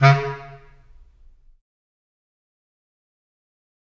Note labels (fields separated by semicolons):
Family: reed; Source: acoustic; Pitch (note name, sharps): C#3; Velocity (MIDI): 100; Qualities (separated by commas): fast decay, percussive, reverb